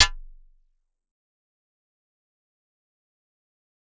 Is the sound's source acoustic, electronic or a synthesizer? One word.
acoustic